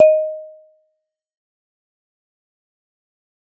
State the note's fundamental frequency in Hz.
622.3 Hz